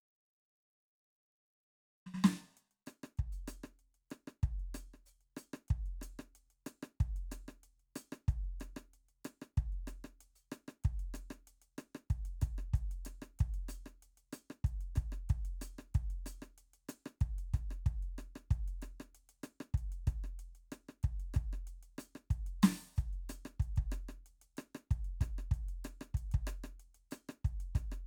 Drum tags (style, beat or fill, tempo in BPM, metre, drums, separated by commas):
Afrobeat, beat, 94 BPM, 4/4, closed hi-hat, open hi-hat, hi-hat pedal, snare, cross-stick, kick